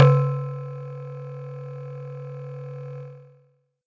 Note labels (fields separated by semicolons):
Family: mallet percussion; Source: acoustic; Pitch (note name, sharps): C#3; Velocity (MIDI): 100; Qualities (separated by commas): distorted